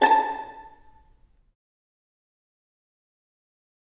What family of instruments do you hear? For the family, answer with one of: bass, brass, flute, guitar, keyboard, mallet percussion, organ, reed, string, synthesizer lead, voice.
string